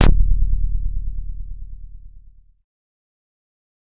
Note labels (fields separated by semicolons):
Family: bass; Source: synthesizer; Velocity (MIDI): 127; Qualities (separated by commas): distorted